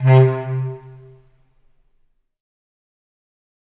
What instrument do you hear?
acoustic reed instrument